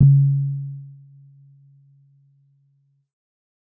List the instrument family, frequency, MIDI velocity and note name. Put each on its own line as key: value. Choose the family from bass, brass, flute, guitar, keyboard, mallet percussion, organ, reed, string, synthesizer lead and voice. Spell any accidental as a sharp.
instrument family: keyboard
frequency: 138.6 Hz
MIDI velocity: 25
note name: C#3